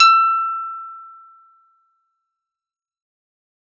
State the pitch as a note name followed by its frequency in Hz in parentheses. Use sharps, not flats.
E6 (1319 Hz)